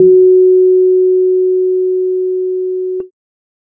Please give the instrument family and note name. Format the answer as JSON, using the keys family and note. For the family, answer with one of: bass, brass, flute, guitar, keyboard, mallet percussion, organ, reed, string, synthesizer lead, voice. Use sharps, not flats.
{"family": "keyboard", "note": "F#4"}